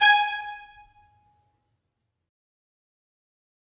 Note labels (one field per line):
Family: string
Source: acoustic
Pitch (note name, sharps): G#5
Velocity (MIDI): 127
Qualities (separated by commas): fast decay, percussive, reverb